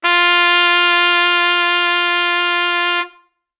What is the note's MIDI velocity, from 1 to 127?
100